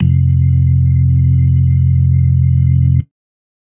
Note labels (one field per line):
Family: organ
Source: electronic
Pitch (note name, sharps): F1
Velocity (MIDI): 100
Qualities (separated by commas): dark